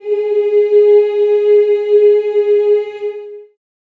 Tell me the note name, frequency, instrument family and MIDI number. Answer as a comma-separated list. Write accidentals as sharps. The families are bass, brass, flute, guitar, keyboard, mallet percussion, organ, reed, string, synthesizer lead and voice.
G#4, 415.3 Hz, voice, 68